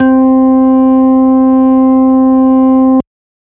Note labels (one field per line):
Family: organ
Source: electronic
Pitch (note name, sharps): C4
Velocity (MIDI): 127